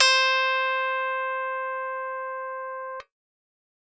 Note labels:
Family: keyboard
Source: electronic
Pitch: C5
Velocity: 75

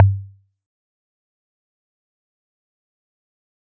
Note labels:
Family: mallet percussion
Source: acoustic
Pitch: G2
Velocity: 75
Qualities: fast decay, percussive

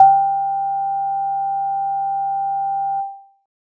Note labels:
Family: keyboard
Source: electronic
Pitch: G5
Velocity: 50

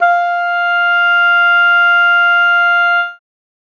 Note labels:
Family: reed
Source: acoustic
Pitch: F5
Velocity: 75

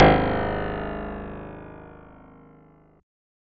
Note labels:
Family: synthesizer lead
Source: synthesizer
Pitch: G#0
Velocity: 75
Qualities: bright, distorted

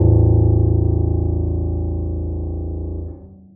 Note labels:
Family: keyboard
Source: acoustic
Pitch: A0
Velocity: 50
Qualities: dark, long release, reverb

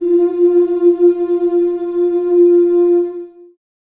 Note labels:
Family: voice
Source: acoustic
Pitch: F4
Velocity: 75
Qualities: long release, reverb

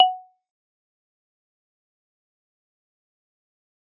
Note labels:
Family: mallet percussion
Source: acoustic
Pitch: F#5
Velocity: 25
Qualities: fast decay, percussive

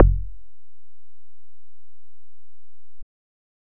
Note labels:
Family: bass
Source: synthesizer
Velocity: 25

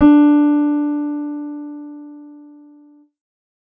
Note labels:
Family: keyboard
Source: synthesizer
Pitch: D4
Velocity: 75

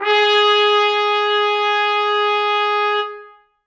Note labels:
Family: brass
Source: acoustic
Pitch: G#4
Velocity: 127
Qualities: bright, reverb

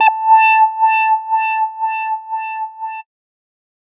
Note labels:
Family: bass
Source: synthesizer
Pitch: A5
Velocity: 100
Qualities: distorted

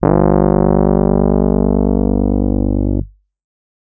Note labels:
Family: keyboard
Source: electronic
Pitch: G1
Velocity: 127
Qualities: distorted

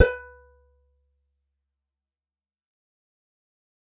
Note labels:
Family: guitar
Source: acoustic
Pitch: B4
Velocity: 100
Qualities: fast decay, percussive

